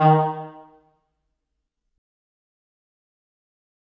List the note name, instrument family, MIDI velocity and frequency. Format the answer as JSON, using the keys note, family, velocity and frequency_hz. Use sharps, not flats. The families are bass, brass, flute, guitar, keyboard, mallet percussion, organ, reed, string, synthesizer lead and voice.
{"note": "D#3", "family": "reed", "velocity": 127, "frequency_hz": 155.6}